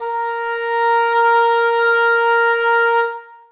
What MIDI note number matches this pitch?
70